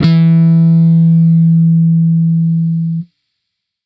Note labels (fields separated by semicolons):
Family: bass; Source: electronic; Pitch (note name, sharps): E3; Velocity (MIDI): 75; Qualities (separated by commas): distorted